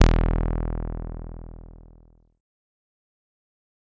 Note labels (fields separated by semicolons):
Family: bass; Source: synthesizer; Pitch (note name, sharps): E1; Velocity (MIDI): 100; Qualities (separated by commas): distorted, fast decay